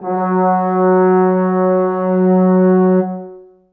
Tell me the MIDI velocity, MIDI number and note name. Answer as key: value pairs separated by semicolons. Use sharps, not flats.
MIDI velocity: 75; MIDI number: 54; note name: F#3